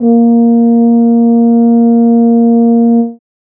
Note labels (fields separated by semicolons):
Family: brass; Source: acoustic; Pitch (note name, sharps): A#3; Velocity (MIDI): 25; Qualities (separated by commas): dark